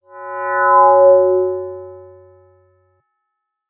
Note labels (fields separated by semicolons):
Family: mallet percussion; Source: electronic; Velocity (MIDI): 50; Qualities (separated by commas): bright